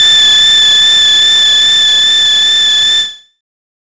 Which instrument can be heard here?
synthesizer bass